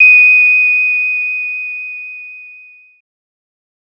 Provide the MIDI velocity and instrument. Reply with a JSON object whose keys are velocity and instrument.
{"velocity": 25, "instrument": "synthesizer bass"}